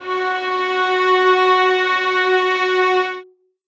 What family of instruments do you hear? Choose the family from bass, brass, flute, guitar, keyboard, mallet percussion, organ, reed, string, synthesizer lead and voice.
string